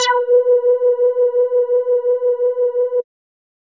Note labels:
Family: bass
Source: synthesizer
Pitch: B4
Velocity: 127

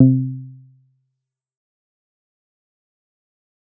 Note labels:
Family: guitar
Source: electronic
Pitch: C3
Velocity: 25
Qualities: fast decay, percussive

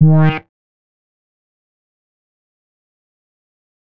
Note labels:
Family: bass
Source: synthesizer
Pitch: D#3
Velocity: 75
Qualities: fast decay, percussive

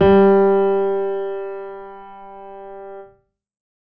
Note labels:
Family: keyboard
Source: acoustic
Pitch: G3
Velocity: 75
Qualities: reverb

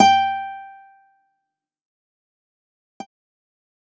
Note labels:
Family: guitar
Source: electronic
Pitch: G5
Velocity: 100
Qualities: fast decay

